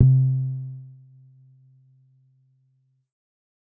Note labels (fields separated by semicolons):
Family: keyboard; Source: electronic; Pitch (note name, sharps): C3; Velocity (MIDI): 100; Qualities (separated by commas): dark